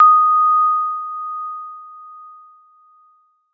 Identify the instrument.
electronic keyboard